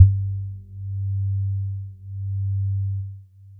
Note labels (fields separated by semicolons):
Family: mallet percussion; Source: electronic; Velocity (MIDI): 25; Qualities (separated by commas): long release